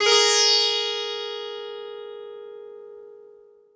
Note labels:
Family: guitar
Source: acoustic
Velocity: 75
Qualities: bright, multiphonic, reverb

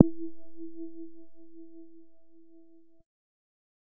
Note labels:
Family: bass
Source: synthesizer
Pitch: E4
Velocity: 25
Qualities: dark, distorted

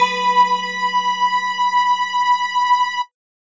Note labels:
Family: mallet percussion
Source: electronic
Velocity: 75

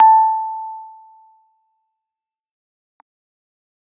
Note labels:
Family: keyboard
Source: electronic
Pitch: A5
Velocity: 25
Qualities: fast decay

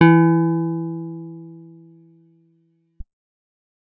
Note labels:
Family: guitar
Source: acoustic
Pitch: E3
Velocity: 50

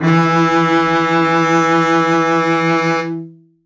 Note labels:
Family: string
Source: acoustic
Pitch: E3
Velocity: 127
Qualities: reverb

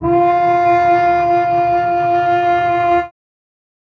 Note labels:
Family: string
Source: acoustic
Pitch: F4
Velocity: 75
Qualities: reverb

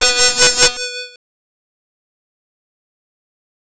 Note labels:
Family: bass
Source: synthesizer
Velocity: 50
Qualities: bright, distorted, fast decay, multiphonic

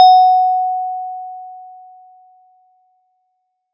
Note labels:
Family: mallet percussion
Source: acoustic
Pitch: F#5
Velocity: 50

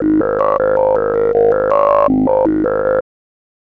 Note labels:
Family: bass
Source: synthesizer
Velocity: 127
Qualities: tempo-synced

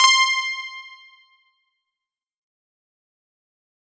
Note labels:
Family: guitar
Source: electronic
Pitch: C6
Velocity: 127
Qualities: fast decay

